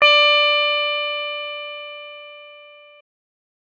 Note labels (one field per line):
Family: keyboard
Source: electronic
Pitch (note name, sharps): D5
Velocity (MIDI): 50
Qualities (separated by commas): distorted